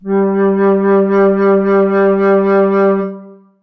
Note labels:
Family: flute; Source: acoustic; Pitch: G3; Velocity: 75; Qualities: reverb

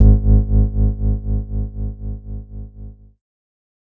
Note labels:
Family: keyboard; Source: electronic; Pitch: G#1; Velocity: 100; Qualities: dark

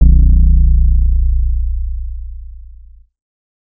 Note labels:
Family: bass; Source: synthesizer; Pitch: A#0; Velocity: 25; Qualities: distorted

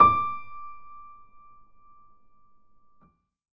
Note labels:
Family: keyboard; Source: acoustic; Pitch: D6; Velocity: 50; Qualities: reverb

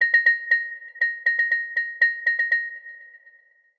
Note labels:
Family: mallet percussion; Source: synthesizer; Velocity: 75; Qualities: long release, multiphonic, percussive, tempo-synced

